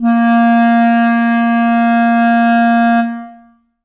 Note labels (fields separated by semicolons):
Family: reed; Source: acoustic; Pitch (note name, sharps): A#3; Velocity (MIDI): 100; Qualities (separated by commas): long release, reverb